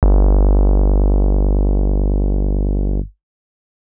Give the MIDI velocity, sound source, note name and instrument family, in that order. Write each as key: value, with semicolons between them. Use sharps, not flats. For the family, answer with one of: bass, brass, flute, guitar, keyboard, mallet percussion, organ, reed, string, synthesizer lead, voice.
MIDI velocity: 127; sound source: electronic; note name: G1; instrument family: keyboard